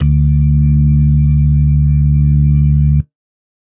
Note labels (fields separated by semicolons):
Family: organ; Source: electronic; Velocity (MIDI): 25; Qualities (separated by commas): dark